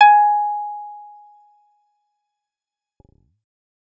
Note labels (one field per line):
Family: bass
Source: synthesizer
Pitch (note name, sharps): G#5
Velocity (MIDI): 127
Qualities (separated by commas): fast decay